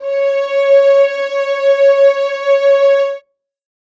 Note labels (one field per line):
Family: string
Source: acoustic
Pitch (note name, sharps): C#5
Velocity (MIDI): 75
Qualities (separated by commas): reverb